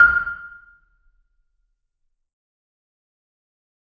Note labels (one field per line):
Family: mallet percussion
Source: acoustic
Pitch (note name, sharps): F6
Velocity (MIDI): 100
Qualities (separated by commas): fast decay, percussive, reverb